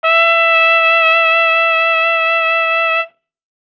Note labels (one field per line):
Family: brass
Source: acoustic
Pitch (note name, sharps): E5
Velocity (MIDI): 127